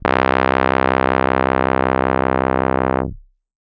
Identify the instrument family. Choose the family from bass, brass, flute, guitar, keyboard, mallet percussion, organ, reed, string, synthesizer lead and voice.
keyboard